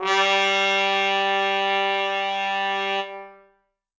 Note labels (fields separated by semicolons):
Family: brass; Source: acoustic; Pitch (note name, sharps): G3; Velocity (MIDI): 127; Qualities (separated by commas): bright, reverb